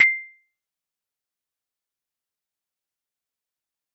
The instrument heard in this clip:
acoustic mallet percussion instrument